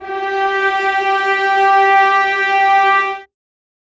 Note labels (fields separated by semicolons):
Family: string; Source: acoustic; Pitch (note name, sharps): G4; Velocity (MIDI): 25; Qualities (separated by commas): reverb